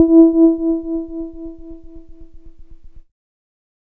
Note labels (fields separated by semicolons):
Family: keyboard; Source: electronic; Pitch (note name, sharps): E4; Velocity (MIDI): 75; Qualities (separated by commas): dark